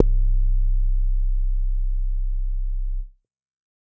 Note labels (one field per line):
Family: bass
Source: synthesizer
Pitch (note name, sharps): C1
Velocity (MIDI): 75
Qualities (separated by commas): distorted